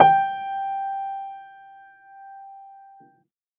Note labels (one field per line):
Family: keyboard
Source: acoustic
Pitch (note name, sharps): G5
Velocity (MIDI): 127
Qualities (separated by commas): reverb